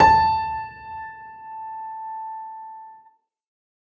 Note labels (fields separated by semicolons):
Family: keyboard; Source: acoustic; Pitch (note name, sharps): A5; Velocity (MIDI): 100; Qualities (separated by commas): reverb